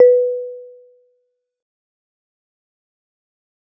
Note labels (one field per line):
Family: mallet percussion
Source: acoustic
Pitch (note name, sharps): B4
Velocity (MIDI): 25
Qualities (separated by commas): fast decay, percussive